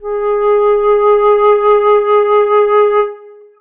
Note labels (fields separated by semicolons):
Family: flute; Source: acoustic; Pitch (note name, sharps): G#4; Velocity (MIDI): 50; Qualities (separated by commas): dark, long release, reverb